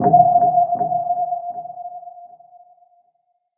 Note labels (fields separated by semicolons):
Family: synthesizer lead; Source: synthesizer; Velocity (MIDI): 50; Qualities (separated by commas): non-linear envelope, reverb